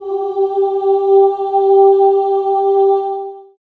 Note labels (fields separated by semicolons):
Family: voice; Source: acoustic; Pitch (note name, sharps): G4; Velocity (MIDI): 100; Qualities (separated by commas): long release, reverb